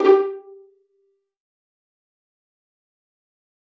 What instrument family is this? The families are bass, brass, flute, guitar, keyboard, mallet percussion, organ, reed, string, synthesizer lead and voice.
string